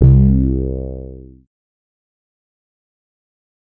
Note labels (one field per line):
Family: bass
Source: synthesizer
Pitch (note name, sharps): C2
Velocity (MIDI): 25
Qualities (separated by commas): distorted, fast decay